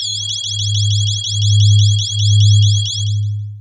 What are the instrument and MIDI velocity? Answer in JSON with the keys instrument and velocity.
{"instrument": "electronic mallet percussion instrument", "velocity": 127}